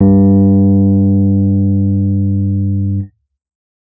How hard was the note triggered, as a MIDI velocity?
75